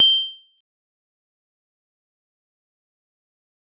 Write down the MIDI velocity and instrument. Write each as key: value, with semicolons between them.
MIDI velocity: 25; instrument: acoustic mallet percussion instrument